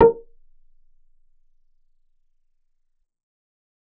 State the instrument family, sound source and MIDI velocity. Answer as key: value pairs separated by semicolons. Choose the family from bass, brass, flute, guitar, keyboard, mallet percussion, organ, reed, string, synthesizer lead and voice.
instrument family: bass; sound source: synthesizer; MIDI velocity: 25